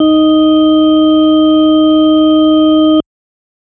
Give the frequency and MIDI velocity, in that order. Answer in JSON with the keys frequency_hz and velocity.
{"frequency_hz": 311.1, "velocity": 75}